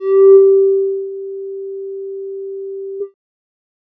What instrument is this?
synthesizer bass